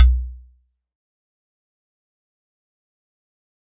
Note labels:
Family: mallet percussion; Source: acoustic; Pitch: B1; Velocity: 75; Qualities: fast decay, percussive

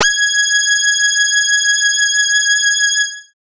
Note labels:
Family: bass; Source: synthesizer; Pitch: G#6; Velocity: 127; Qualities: multiphonic

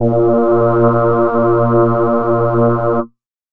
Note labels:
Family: voice; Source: synthesizer; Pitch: A#2; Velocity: 25; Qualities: multiphonic

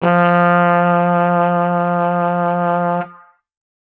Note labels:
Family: brass; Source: acoustic; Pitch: F3; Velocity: 75

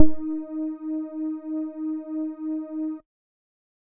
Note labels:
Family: bass; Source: synthesizer; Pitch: D#4; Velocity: 25

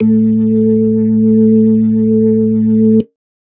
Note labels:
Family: organ; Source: electronic; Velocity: 75; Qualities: dark

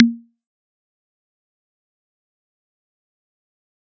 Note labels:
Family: mallet percussion; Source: acoustic; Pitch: A#3; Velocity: 127; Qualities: fast decay, percussive

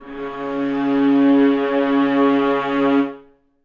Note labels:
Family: string; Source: acoustic; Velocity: 25; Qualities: reverb

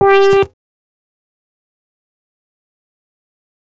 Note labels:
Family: bass; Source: synthesizer; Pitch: G4; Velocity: 100; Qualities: fast decay

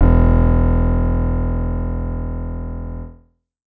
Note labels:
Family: keyboard; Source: synthesizer; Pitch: E1; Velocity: 75; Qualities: distorted

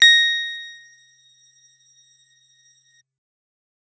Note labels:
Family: guitar; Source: electronic; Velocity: 127; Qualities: bright

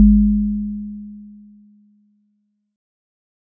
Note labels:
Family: mallet percussion; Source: acoustic; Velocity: 25

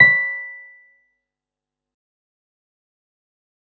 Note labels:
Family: keyboard; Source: electronic; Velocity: 100; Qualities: fast decay, percussive

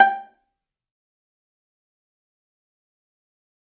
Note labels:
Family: string; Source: acoustic; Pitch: G5; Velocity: 100; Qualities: fast decay, percussive, reverb

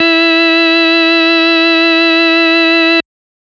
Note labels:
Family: organ; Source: electronic; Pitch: E4; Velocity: 25; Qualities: bright, distorted

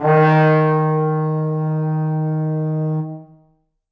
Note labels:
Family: brass; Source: acoustic; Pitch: D#3; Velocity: 50; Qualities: bright, reverb

